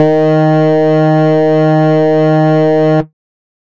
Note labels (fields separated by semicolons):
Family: bass; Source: synthesizer; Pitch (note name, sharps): D#3; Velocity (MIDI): 127; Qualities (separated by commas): distorted, multiphonic, tempo-synced